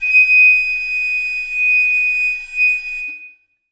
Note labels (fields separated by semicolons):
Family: flute; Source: acoustic; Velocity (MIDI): 50; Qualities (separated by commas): bright, reverb